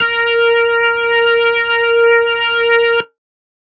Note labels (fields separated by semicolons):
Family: organ; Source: electronic; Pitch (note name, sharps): A#4; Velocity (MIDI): 75